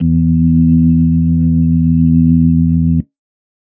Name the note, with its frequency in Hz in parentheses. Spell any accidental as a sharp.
E2 (82.41 Hz)